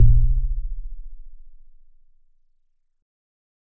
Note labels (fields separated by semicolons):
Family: organ; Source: electronic; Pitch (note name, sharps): A#-1; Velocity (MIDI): 25